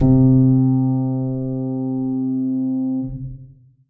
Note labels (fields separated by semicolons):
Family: keyboard; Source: acoustic; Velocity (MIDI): 50; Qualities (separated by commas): dark, reverb